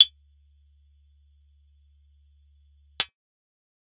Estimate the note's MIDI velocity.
100